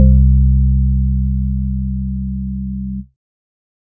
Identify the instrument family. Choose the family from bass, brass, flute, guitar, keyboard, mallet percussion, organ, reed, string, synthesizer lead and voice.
organ